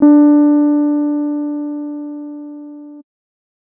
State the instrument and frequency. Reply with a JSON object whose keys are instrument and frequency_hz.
{"instrument": "electronic keyboard", "frequency_hz": 293.7}